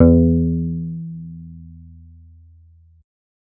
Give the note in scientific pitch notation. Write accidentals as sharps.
E2